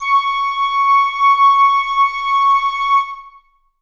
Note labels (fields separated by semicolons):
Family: reed; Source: acoustic; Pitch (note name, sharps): C#6; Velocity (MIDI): 75; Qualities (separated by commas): reverb